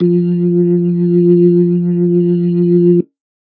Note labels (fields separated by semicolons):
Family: organ; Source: electronic; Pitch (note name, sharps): F3; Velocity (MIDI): 50; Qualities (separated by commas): dark